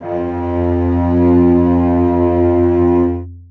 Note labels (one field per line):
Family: string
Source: acoustic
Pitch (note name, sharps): F2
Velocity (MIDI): 50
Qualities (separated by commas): long release, reverb